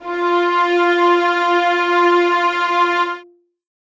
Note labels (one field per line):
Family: string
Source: acoustic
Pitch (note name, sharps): F4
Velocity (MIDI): 50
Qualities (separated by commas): reverb